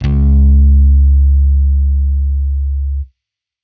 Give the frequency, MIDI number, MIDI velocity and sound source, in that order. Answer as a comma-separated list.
69.3 Hz, 37, 100, electronic